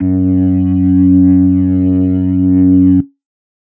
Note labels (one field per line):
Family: organ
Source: electronic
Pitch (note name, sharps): F#2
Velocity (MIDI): 50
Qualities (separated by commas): distorted